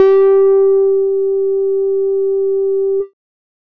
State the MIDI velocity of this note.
100